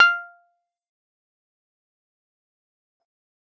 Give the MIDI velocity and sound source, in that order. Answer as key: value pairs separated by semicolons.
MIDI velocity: 127; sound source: electronic